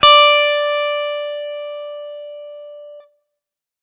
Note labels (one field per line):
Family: guitar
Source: electronic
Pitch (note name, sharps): D5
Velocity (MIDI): 100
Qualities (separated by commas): distorted